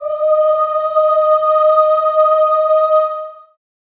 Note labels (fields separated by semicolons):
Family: voice; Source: acoustic; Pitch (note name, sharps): D#5; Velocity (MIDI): 100; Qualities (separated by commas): long release, reverb